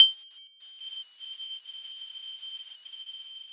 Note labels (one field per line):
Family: mallet percussion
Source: acoustic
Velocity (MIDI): 75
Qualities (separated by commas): bright, long release, multiphonic